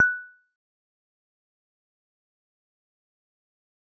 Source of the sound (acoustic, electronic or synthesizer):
acoustic